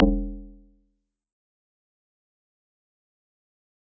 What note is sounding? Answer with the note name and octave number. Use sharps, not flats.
E1